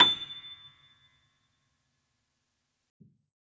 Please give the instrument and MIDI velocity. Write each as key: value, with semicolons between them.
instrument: acoustic keyboard; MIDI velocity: 75